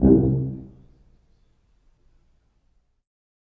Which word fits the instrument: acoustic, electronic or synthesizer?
acoustic